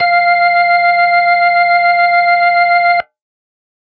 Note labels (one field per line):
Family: organ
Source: electronic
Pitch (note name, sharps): F5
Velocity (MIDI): 127